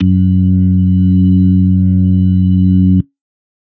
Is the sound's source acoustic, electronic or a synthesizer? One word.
electronic